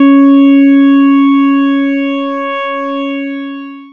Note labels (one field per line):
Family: bass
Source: synthesizer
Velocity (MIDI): 100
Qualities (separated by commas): long release